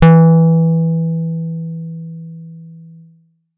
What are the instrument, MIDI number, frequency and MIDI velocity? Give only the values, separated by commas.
electronic guitar, 52, 164.8 Hz, 25